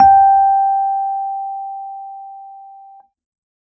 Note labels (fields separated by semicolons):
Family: keyboard; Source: electronic; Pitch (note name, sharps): G5; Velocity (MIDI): 75